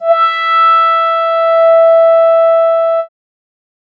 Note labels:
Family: keyboard; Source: synthesizer; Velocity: 75; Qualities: bright

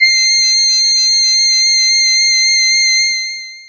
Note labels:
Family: voice; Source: synthesizer; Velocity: 25; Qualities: bright, distorted, long release

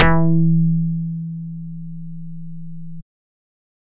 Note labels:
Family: bass; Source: synthesizer; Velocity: 75

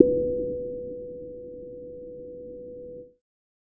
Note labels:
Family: bass; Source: synthesizer; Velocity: 75; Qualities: dark

